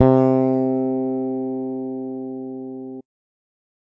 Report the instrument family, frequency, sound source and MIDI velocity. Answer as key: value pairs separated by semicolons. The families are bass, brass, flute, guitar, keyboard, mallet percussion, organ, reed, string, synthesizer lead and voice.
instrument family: bass; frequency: 130.8 Hz; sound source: electronic; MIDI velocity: 127